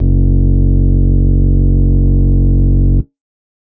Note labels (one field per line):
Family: organ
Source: electronic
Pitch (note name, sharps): F#1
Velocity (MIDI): 127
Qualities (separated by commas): distorted